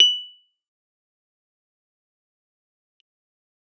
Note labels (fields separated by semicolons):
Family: keyboard; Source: electronic; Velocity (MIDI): 100; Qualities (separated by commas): bright, fast decay, percussive